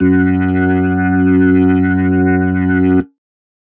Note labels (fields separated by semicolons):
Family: keyboard; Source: electronic; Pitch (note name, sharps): F#2; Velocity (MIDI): 100; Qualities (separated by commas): distorted